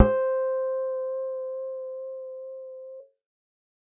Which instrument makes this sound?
synthesizer bass